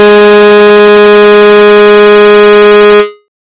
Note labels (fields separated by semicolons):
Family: bass; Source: synthesizer; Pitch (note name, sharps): G#3; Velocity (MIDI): 25; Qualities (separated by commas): bright, distorted